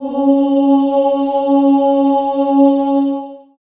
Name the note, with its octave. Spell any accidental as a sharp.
C#4